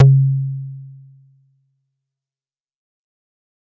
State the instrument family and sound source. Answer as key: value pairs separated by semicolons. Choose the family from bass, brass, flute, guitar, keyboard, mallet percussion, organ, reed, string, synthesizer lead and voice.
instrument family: bass; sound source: synthesizer